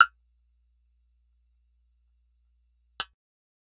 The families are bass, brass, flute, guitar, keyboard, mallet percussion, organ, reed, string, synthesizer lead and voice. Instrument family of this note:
bass